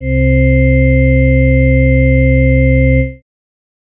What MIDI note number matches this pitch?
36